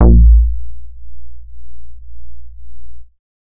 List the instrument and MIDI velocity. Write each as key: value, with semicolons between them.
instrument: synthesizer bass; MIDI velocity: 75